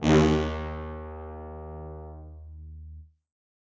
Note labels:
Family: brass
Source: acoustic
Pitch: D#2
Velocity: 75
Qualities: bright, reverb

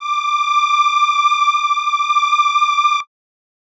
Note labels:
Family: reed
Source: acoustic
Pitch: D6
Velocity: 127

